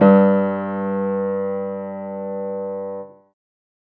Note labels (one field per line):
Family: keyboard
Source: acoustic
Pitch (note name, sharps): G2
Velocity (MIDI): 127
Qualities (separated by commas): reverb